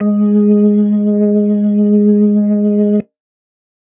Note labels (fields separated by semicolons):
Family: organ; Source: electronic; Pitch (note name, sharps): G#3; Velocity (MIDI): 50